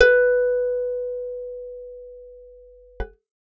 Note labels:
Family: guitar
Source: acoustic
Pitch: B4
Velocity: 100

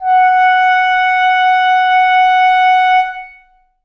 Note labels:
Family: reed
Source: acoustic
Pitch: F#5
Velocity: 100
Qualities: reverb

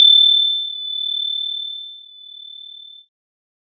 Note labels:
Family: keyboard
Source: electronic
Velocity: 50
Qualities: bright, multiphonic

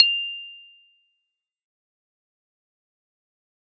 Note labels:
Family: keyboard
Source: electronic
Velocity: 25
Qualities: fast decay, percussive

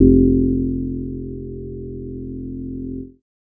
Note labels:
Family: bass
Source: synthesizer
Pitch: F1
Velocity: 50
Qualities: dark

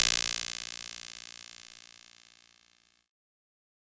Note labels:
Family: keyboard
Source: electronic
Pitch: A#1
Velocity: 50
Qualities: bright, distorted

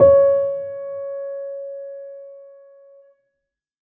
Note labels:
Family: keyboard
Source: acoustic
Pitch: C#5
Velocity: 50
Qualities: dark

